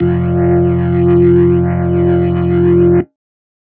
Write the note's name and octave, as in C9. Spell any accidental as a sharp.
F1